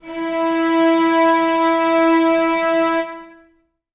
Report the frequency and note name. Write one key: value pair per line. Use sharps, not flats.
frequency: 329.6 Hz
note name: E4